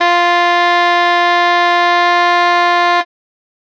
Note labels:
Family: reed; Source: acoustic; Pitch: F4; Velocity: 50

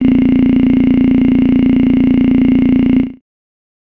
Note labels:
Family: voice; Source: synthesizer; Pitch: A#0; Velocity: 100; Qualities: bright

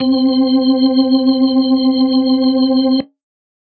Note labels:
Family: organ; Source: electronic; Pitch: C4; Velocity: 100; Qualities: reverb

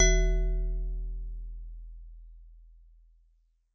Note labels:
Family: mallet percussion; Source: acoustic; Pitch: E1; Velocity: 127

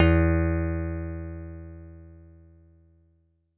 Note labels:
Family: guitar; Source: synthesizer; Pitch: E2; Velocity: 100; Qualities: dark

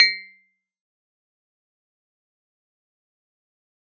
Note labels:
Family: keyboard; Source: electronic; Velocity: 50; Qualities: fast decay, percussive

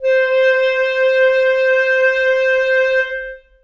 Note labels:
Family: reed; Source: acoustic; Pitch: C5; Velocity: 75; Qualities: reverb

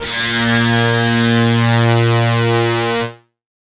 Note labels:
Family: guitar; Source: electronic; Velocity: 25

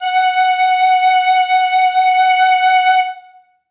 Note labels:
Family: flute; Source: acoustic; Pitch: F#5; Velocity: 127; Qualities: reverb

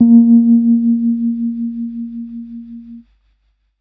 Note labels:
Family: keyboard; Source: electronic; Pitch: A#3; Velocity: 50; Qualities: dark

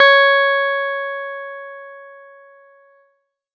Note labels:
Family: keyboard; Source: electronic; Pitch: C#5; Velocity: 50

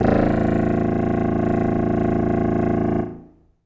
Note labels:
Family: reed; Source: acoustic; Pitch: A0; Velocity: 25; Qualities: reverb

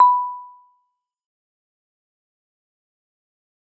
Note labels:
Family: mallet percussion; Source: acoustic; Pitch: B5; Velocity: 127; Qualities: fast decay, percussive

